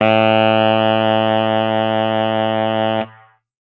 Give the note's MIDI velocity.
75